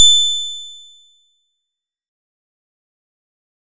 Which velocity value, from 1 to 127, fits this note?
100